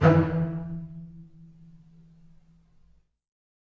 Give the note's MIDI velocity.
75